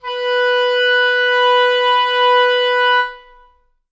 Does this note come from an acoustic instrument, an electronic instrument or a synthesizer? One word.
acoustic